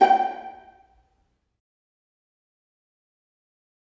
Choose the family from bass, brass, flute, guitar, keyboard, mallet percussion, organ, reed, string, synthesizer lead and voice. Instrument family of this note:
string